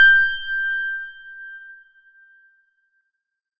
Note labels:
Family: organ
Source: electronic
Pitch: G6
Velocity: 25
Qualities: bright

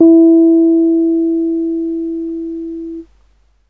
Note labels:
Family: keyboard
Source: electronic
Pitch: E4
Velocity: 25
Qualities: dark

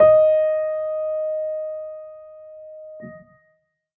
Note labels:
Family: keyboard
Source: acoustic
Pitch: D#5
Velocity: 25

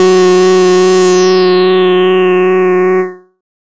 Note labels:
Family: bass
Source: synthesizer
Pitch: F#3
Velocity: 100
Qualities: bright, distorted, non-linear envelope

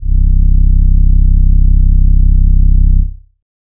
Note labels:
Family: voice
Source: synthesizer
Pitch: C1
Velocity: 25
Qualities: dark

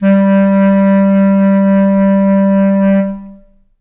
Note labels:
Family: reed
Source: acoustic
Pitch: G3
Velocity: 25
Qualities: long release, reverb

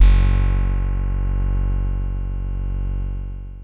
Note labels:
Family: guitar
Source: synthesizer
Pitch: F#1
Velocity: 75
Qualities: long release

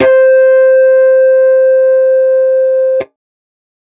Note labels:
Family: guitar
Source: electronic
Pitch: C5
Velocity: 50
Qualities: distorted

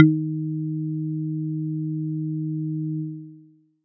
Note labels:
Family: mallet percussion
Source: acoustic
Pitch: D#3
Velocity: 75

